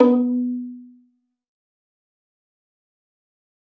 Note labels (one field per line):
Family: string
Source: acoustic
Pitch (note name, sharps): B3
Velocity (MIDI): 25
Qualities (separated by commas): fast decay, reverb